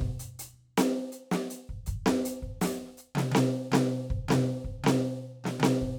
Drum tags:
funk, beat, 80 BPM, 4/4, closed hi-hat, open hi-hat, hi-hat pedal, snare, high tom, kick

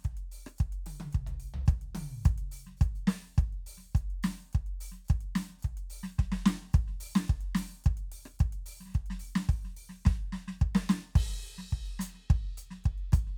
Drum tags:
calypso, beat, 108 BPM, 4/4, crash, closed hi-hat, open hi-hat, hi-hat pedal, snare, cross-stick, high tom, floor tom, kick

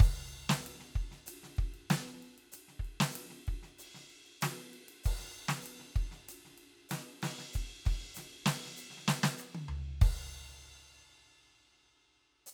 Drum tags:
jazz fusion, beat, 96 BPM, 4/4, crash, ride, hi-hat pedal, snare, cross-stick, high tom, floor tom, kick

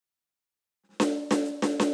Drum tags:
Afro-Cuban bembé, fill, 122 BPM, 4/4, hi-hat pedal, snare

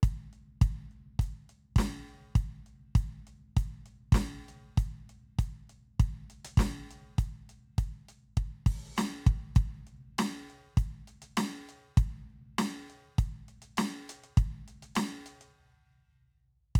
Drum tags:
rock, beat, 100 BPM, 4/4, closed hi-hat, open hi-hat, hi-hat pedal, snare, kick

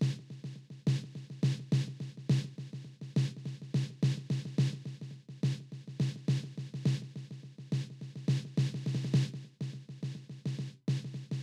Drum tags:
rock, beat, 105 BPM, 4/4, snare

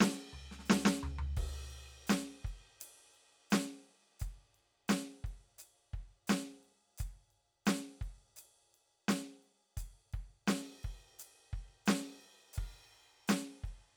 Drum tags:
rock, beat, 86 BPM, 4/4, crash, ride, hi-hat pedal, snare, floor tom, kick

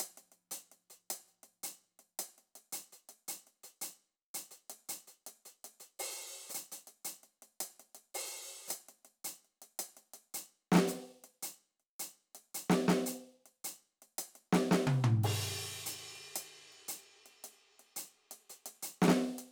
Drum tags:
rock, beat, 110 BPM, 4/4, crash, closed hi-hat, open hi-hat, hi-hat pedal, snare, high tom, mid tom

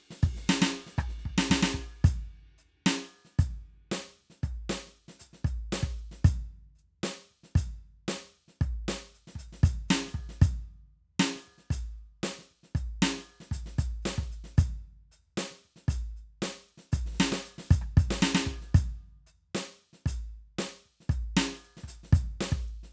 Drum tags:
funk, beat, 115 BPM, 4/4, ride, closed hi-hat, hi-hat pedal, snare, cross-stick, kick

